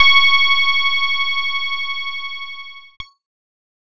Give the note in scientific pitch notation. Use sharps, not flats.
C#6